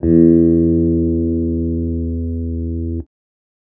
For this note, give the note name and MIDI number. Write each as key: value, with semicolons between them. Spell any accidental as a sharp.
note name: E2; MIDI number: 40